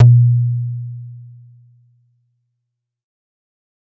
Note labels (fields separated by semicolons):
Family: bass; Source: synthesizer; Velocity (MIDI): 25